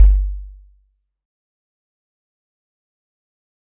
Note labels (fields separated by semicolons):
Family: mallet percussion; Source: acoustic; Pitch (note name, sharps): G1; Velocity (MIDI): 50; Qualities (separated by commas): fast decay, percussive